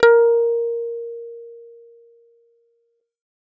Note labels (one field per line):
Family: bass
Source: synthesizer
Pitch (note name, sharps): A#4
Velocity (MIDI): 127